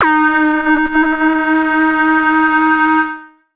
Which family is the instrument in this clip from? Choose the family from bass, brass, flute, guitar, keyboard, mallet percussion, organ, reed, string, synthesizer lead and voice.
synthesizer lead